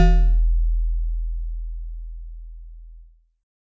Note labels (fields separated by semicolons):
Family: mallet percussion; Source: acoustic; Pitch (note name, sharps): E1; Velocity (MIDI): 50